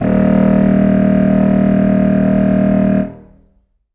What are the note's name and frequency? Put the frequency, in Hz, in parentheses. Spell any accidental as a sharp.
D#1 (38.89 Hz)